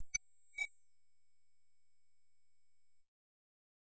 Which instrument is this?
synthesizer bass